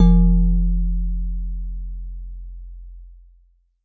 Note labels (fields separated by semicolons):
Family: mallet percussion; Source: acoustic; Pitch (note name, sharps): F1; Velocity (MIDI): 127; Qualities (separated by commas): dark